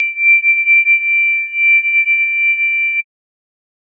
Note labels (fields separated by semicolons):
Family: mallet percussion; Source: synthesizer; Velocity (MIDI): 75; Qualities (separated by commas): bright, multiphonic, non-linear envelope